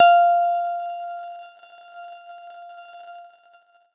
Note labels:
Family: guitar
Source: electronic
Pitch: F5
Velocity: 100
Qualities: bright

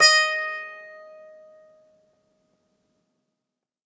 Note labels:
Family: guitar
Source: acoustic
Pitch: D#5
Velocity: 25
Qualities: bright

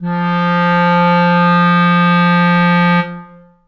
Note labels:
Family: reed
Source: acoustic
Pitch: F3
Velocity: 100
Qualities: dark, long release, reverb

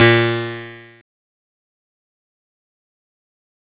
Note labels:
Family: guitar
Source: electronic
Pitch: A#2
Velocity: 75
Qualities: bright, distorted, fast decay

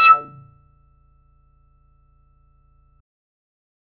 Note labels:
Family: bass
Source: synthesizer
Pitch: E6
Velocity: 75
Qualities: percussive

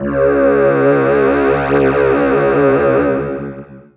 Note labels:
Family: voice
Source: synthesizer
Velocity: 127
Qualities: distorted, long release

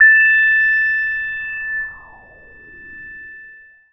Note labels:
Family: synthesizer lead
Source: synthesizer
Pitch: A6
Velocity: 127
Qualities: long release

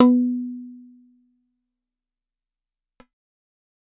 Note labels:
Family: guitar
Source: acoustic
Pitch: B3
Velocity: 100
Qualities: dark, fast decay

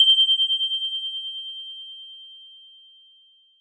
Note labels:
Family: mallet percussion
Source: acoustic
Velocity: 127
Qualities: bright, multiphonic

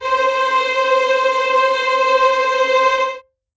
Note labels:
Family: string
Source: acoustic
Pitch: C5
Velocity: 50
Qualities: bright, non-linear envelope, reverb

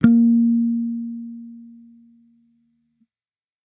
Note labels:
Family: bass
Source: electronic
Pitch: A#3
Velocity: 75

